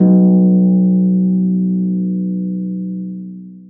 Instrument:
acoustic string instrument